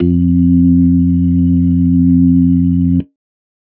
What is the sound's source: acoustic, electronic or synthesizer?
electronic